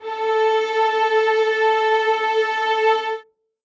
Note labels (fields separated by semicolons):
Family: string; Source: acoustic; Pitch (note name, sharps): A4; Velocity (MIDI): 50; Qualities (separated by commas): reverb